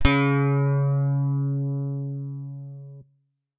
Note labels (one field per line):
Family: guitar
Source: electronic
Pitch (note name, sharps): C#3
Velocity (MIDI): 127